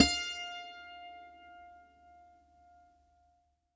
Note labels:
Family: guitar; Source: acoustic; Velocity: 100; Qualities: bright, reverb

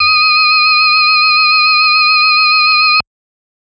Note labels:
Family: organ; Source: electronic; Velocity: 50; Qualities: bright, multiphonic

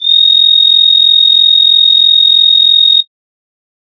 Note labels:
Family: flute; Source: synthesizer; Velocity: 75; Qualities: bright

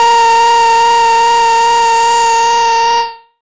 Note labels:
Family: bass; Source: synthesizer; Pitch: A#4; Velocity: 100; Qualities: bright, distorted, non-linear envelope

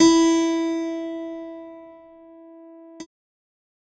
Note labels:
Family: keyboard; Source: electronic; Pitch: E4; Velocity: 127; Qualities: bright

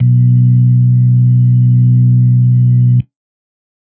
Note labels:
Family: organ; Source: electronic; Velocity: 75; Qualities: dark

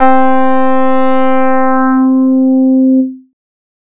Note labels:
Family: bass; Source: synthesizer; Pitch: C4; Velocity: 75; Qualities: distorted

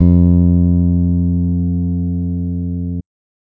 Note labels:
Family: bass; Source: electronic; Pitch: F2; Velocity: 75

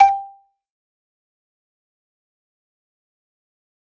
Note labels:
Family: mallet percussion; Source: acoustic; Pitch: G5; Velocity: 75; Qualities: fast decay, percussive, reverb

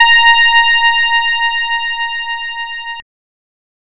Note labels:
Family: bass; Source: synthesizer; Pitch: A#5; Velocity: 50; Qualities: bright, distorted, multiphonic

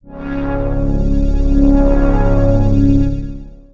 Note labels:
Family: synthesizer lead; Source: synthesizer; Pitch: C#0; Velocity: 50; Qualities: bright, long release, non-linear envelope

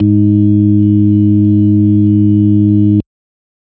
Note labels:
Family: organ; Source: electronic; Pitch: G#2; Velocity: 25

